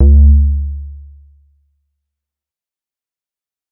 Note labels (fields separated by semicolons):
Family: bass; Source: synthesizer; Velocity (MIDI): 127; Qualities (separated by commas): dark, fast decay